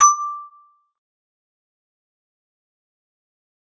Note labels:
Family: mallet percussion; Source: acoustic; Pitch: D6; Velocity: 50; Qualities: fast decay, percussive

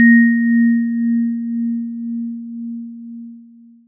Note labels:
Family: mallet percussion; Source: acoustic; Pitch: A#3; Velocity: 25; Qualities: long release

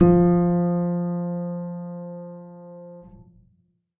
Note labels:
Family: keyboard; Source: acoustic; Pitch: F3; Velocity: 75; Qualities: reverb

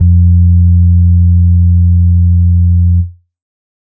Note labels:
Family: organ; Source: electronic; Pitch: F2; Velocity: 127; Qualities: dark

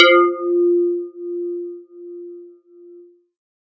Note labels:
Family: guitar; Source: synthesizer; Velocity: 127

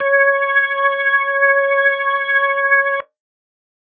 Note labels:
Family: organ; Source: electronic; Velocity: 127

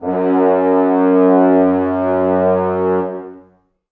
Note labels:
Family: brass; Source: acoustic; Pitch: F#2; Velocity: 100; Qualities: long release, reverb

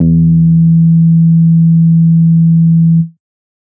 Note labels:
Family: bass; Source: synthesizer; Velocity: 75; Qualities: dark

